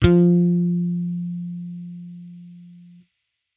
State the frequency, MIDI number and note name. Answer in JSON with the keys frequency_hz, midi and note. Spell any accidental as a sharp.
{"frequency_hz": 174.6, "midi": 53, "note": "F3"}